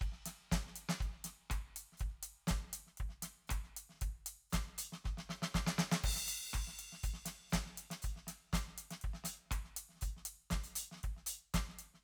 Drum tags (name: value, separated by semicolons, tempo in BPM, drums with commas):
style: disco; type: beat; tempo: 120 BPM; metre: 4/4; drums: crash, closed hi-hat, hi-hat pedal, snare, cross-stick, kick